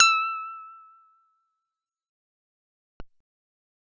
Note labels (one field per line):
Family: bass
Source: synthesizer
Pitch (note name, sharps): E6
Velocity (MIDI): 50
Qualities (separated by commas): fast decay